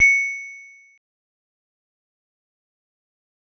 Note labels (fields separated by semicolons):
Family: mallet percussion; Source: acoustic; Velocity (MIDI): 25; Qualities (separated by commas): bright, fast decay, percussive